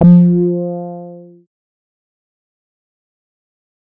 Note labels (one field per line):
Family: bass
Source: synthesizer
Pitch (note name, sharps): F3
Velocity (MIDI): 75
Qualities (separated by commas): distorted, fast decay